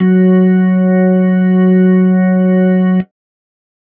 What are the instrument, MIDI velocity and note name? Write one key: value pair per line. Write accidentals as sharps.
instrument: electronic organ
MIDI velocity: 127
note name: F#3